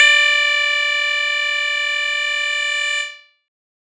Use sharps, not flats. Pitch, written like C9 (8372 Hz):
D5 (587.3 Hz)